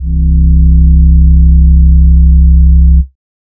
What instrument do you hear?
synthesizer voice